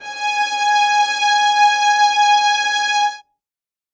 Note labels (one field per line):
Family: string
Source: acoustic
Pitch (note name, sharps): G#5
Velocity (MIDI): 75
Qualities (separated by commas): reverb